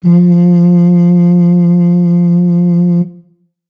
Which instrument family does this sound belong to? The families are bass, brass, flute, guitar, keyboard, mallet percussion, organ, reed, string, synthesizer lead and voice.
brass